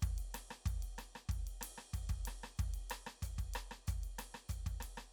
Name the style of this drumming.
Afrobeat